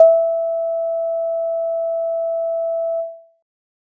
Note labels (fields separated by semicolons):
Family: keyboard; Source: electronic; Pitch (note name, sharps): E5; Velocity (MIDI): 75; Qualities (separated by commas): dark